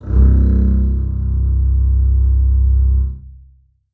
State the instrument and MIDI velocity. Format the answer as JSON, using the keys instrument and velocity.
{"instrument": "acoustic string instrument", "velocity": 127}